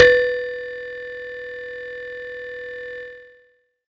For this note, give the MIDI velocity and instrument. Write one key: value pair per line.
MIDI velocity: 75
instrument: acoustic mallet percussion instrument